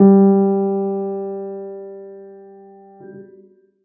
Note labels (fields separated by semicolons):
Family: keyboard; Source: acoustic; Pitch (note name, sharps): G3; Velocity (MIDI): 25; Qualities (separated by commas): reverb